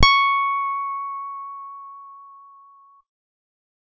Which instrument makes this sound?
electronic guitar